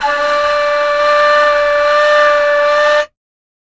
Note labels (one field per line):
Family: flute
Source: acoustic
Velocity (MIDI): 127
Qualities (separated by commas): multiphonic